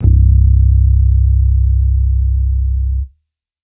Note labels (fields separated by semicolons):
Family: bass; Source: electronic; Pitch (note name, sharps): C1; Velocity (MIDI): 50